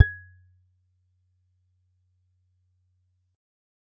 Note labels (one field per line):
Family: guitar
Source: acoustic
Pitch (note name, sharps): G#6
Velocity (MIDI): 25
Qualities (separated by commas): percussive